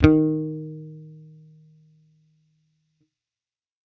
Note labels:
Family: bass; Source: electronic; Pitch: D#3; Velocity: 100

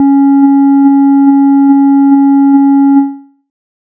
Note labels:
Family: bass; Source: synthesizer; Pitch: C#4; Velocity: 100; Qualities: dark

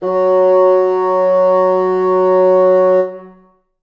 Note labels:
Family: reed; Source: acoustic; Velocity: 127; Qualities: reverb

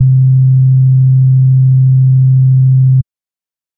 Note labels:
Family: bass; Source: synthesizer; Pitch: C3; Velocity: 100; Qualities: dark

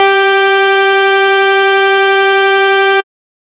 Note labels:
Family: bass; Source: synthesizer; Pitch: G4; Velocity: 100; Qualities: bright, distorted

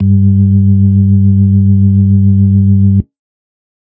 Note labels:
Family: organ; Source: electronic; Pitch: G2; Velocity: 100

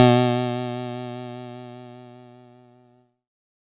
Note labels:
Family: keyboard; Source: electronic; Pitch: B2; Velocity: 75; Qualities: bright

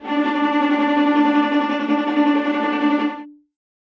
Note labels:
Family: string; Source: acoustic; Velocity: 100; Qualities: bright, non-linear envelope, reverb

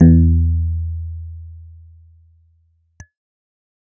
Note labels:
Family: keyboard; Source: electronic; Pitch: E2; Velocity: 75

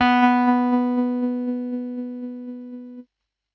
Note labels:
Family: keyboard; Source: electronic; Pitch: B3; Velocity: 100; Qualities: distorted, tempo-synced

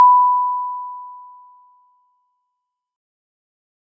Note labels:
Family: mallet percussion; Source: acoustic; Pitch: B5; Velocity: 100; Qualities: fast decay

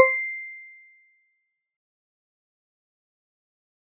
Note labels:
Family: mallet percussion; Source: acoustic; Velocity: 127; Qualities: fast decay, percussive

